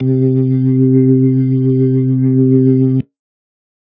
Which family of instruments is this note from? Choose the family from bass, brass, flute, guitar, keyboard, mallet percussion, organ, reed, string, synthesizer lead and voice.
organ